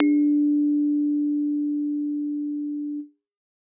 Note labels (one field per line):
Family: keyboard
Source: acoustic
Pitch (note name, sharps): D4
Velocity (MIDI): 100